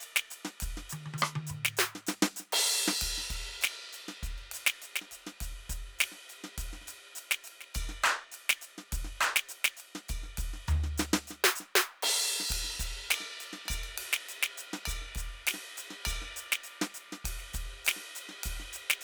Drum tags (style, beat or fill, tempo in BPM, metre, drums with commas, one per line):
Brazilian
beat
101 BPM
4/4
crash, ride, ride bell, hi-hat pedal, percussion, snare, cross-stick, high tom, mid tom, floor tom, kick